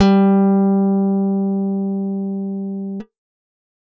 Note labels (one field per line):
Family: guitar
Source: acoustic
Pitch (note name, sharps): G3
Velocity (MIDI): 75